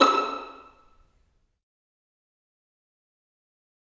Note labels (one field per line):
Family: string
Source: acoustic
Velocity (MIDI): 25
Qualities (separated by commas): fast decay, percussive, reverb